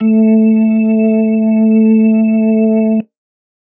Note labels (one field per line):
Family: organ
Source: electronic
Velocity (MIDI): 75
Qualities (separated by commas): dark